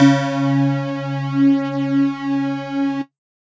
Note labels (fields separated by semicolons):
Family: mallet percussion; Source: electronic; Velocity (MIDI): 75